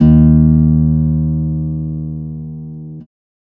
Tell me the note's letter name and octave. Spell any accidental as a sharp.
D#2